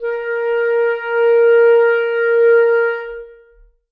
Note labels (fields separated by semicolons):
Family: reed; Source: acoustic; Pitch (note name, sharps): A#4; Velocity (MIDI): 100; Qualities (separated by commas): long release, reverb